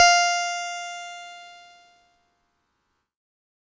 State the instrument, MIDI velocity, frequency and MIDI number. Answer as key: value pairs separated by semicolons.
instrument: electronic keyboard; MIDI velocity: 100; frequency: 698.5 Hz; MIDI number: 77